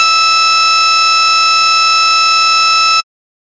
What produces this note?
synthesizer bass